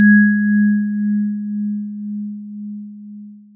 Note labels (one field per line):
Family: mallet percussion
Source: acoustic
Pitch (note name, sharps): G#3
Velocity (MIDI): 75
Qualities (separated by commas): long release